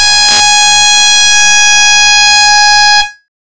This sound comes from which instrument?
synthesizer bass